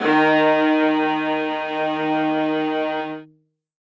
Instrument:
acoustic string instrument